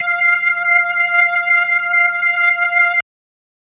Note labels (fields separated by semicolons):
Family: organ; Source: electronic; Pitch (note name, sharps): F5; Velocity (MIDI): 100